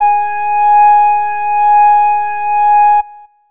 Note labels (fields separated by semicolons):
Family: flute; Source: acoustic; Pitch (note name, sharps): G#5; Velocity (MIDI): 127